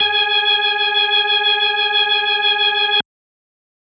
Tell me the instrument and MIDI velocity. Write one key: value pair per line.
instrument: electronic organ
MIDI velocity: 50